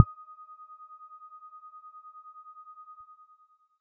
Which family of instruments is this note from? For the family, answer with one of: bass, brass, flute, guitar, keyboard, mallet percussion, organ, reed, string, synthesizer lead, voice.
mallet percussion